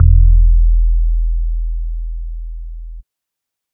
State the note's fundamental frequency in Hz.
41.2 Hz